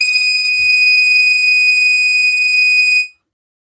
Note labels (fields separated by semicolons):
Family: reed; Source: acoustic; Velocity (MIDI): 50; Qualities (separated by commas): bright, reverb